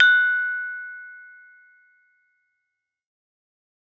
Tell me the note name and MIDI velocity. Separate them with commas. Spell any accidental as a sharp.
F#6, 100